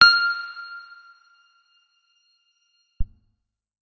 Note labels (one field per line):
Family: guitar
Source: electronic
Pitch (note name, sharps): F6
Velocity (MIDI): 50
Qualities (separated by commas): percussive, reverb